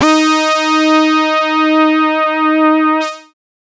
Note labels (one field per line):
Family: bass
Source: synthesizer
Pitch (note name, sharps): D#4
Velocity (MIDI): 25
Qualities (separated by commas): distorted, multiphonic